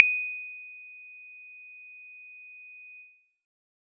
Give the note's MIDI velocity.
25